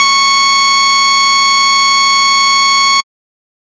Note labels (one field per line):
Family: bass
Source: synthesizer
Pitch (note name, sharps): C#6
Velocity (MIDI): 25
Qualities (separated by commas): bright, distorted